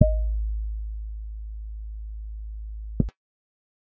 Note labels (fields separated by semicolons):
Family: bass; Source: synthesizer; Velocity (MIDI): 25